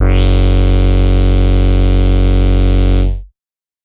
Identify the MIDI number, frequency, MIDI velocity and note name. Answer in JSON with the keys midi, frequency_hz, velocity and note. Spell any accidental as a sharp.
{"midi": 30, "frequency_hz": 46.25, "velocity": 50, "note": "F#1"}